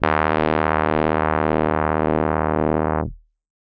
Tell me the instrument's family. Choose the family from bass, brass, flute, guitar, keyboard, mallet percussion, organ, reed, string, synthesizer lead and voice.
keyboard